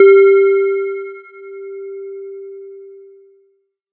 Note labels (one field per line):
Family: mallet percussion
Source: electronic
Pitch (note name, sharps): G4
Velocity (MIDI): 50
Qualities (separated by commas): multiphonic